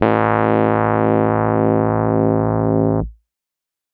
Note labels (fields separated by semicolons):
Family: keyboard; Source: electronic; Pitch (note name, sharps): A1; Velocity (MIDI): 75; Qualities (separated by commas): distorted